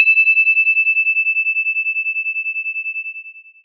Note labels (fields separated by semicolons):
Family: guitar; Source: synthesizer; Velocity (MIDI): 25; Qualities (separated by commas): bright, long release